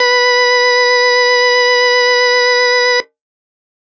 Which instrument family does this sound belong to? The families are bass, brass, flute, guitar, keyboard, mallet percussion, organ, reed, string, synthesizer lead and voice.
organ